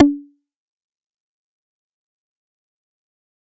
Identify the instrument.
synthesizer bass